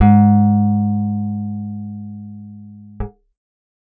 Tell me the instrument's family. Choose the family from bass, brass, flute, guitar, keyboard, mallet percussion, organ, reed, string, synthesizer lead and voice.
guitar